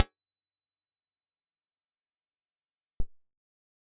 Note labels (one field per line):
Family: keyboard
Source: electronic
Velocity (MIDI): 50